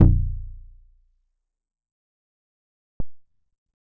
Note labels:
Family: bass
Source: synthesizer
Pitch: A#0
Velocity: 100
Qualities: fast decay, percussive

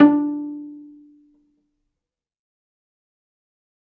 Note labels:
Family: string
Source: acoustic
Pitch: D4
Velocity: 127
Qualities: dark, fast decay, reverb

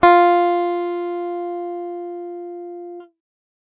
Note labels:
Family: guitar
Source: electronic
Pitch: F4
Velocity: 75

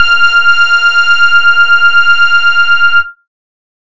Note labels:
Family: bass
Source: synthesizer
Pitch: F6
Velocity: 75

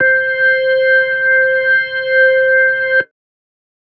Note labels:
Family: organ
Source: electronic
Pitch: C5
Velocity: 100

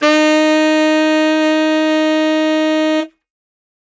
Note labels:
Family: reed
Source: acoustic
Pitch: D#4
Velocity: 127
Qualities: bright

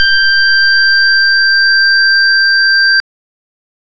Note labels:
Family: organ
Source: electronic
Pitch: G6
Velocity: 127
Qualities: bright

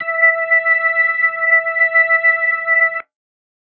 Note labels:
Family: organ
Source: electronic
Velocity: 100

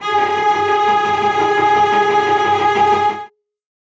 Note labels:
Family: string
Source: acoustic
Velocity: 127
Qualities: bright, non-linear envelope, reverb

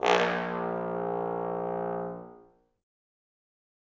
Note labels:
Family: brass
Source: acoustic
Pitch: A#1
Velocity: 127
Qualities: bright, reverb

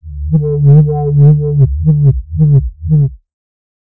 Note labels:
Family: bass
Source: synthesizer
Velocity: 25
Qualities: distorted, non-linear envelope

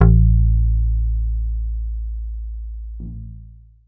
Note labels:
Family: guitar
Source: electronic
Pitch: A1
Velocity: 75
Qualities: long release

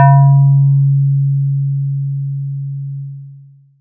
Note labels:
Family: mallet percussion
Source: electronic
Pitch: C#3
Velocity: 50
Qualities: long release, multiphonic

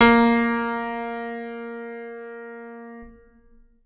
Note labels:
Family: organ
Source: electronic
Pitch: A#3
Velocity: 127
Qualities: reverb

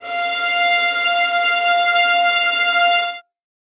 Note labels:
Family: string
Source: acoustic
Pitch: F5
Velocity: 25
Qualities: reverb

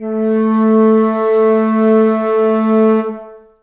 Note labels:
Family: flute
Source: acoustic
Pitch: A3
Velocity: 75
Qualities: dark, long release, reverb

